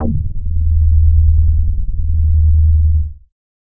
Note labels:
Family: bass; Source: synthesizer; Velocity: 50; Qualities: distorted

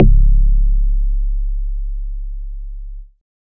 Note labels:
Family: bass; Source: synthesizer; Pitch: C#1; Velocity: 127

